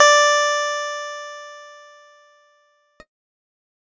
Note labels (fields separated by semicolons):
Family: keyboard; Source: electronic; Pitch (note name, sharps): D5; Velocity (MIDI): 127; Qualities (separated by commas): bright